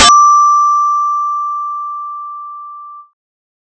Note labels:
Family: bass; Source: synthesizer; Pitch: D6; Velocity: 25; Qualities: bright

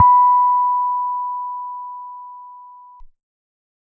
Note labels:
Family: keyboard; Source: electronic; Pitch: B5; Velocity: 50

